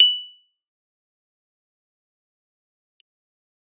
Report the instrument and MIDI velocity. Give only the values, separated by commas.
electronic keyboard, 50